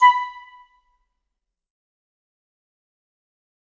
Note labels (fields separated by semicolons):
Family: flute; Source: acoustic; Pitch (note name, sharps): B5; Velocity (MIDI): 75; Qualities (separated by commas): fast decay, percussive, reverb